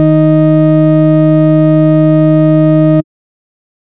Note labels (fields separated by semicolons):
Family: bass; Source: synthesizer; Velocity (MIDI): 127; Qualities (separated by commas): distorted